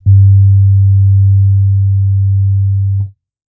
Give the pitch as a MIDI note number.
43